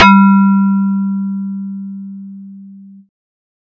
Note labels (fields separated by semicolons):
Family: bass; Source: synthesizer; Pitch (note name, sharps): G3; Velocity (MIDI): 127